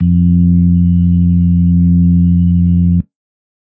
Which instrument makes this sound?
electronic organ